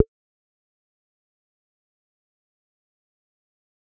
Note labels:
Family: bass; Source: synthesizer; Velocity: 25; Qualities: fast decay, percussive

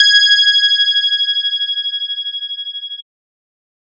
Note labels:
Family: bass; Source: synthesizer; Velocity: 100

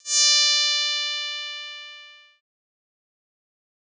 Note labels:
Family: bass; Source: synthesizer; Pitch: D5; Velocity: 75; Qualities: bright, distorted, fast decay

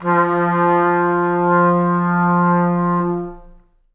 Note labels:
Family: brass; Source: acoustic; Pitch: F3; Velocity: 50; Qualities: long release, reverb

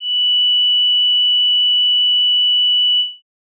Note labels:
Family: organ; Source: electronic; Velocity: 75; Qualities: bright

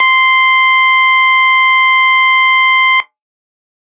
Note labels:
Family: organ; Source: electronic; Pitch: C6; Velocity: 127; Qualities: distorted

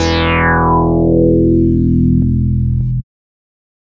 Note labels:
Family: bass; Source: synthesizer; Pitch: E1; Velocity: 75; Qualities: distorted

